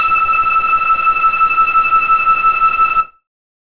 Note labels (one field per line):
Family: bass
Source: synthesizer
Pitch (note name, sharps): E6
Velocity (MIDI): 50